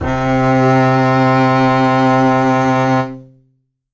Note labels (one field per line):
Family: string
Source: acoustic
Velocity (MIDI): 50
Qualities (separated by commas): reverb